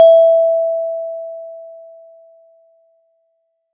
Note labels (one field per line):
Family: mallet percussion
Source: acoustic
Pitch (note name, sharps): E5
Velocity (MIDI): 25